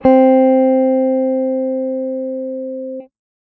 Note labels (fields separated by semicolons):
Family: guitar; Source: electronic; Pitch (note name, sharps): C4; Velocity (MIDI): 50